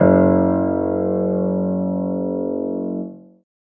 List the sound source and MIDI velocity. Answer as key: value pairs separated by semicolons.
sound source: acoustic; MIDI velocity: 75